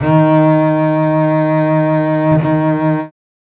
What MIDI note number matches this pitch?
51